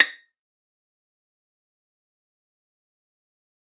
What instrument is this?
acoustic string instrument